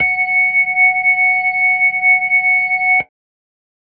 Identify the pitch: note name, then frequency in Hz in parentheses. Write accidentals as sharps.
F#5 (740 Hz)